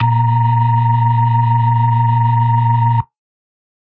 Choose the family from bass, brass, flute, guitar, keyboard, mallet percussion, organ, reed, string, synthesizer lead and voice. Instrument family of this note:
organ